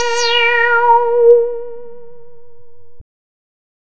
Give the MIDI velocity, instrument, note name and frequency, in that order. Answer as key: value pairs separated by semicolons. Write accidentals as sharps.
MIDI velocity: 127; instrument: synthesizer bass; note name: A#4; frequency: 466.2 Hz